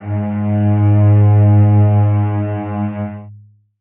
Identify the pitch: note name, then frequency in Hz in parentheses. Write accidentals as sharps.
G#2 (103.8 Hz)